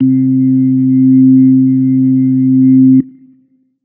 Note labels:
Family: organ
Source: electronic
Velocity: 75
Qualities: dark

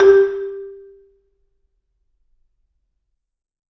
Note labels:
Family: mallet percussion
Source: acoustic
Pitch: G4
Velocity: 127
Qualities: dark, reverb

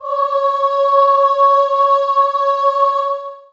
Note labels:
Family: voice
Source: acoustic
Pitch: C#5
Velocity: 127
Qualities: long release, reverb

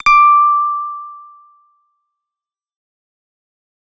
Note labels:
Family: bass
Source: synthesizer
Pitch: D6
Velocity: 25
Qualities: distorted, fast decay

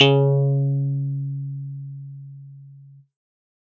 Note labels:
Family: keyboard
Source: electronic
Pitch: C#3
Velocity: 50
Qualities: distorted

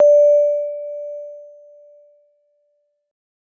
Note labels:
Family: keyboard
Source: electronic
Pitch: D5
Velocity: 25

